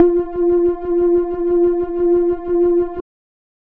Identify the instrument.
synthesizer bass